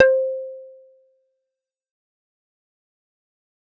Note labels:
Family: bass; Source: synthesizer; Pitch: C5; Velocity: 100; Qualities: fast decay, percussive

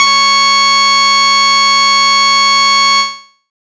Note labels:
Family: bass; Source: synthesizer; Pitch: C#6; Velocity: 25; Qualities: bright, distorted

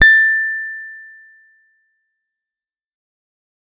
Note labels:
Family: guitar; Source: electronic; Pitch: A6; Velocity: 25; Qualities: fast decay

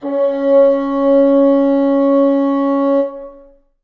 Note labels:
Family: reed; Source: acoustic; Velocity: 75; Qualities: long release, reverb

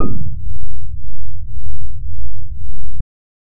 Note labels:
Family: bass; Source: synthesizer; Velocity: 25

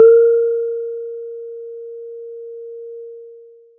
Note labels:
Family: mallet percussion; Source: acoustic; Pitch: A#4; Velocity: 25; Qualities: long release

